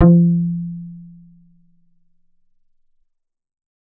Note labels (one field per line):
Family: bass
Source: synthesizer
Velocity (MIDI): 127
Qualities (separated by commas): dark, reverb